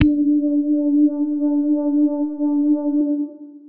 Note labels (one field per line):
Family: guitar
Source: electronic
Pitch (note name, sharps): D4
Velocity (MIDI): 25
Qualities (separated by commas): dark, distorted, long release